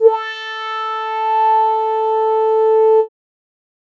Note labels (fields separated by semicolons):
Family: keyboard; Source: synthesizer; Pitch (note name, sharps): A4; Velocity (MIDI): 25